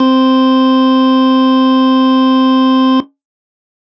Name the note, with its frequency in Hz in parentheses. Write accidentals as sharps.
C4 (261.6 Hz)